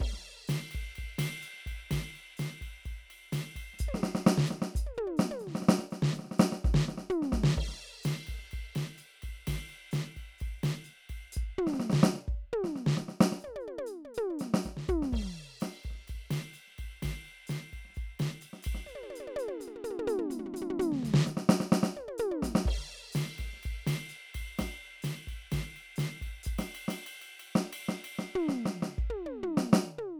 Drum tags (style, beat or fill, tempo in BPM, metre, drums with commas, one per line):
bossa nova
beat
127 BPM
4/4
crash, ride, hi-hat pedal, snare, high tom, mid tom, floor tom, kick